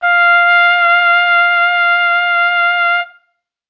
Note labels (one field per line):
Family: brass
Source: acoustic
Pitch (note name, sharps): F5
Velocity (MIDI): 50